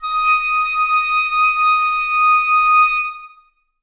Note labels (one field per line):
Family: flute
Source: acoustic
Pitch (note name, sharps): D#6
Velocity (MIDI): 75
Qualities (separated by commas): reverb